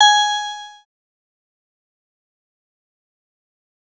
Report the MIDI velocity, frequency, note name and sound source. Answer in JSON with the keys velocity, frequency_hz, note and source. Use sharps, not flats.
{"velocity": 75, "frequency_hz": 830.6, "note": "G#5", "source": "synthesizer"}